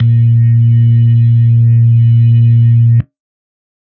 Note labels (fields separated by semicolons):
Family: organ; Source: electronic; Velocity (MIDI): 127; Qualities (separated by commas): dark